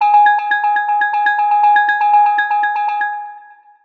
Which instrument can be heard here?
synthesizer mallet percussion instrument